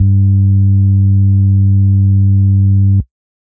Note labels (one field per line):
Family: organ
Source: electronic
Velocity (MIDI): 25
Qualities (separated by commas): distorted